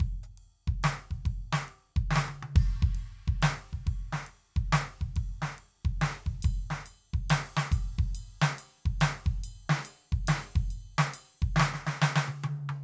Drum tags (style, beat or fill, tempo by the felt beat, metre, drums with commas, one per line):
rock
beat
46.7 dotted-quarter beats per minute (140 eighth notes per minute)
6/8
crash, ride, ride bell, closed hi-hat, snare, high tom, kick